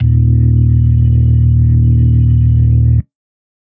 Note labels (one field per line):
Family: organ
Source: electronic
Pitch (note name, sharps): D#1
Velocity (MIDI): 127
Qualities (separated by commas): distorted